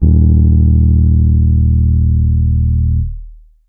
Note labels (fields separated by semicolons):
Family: keyboard; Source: electronic; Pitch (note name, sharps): D#1; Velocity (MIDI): 75; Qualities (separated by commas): long release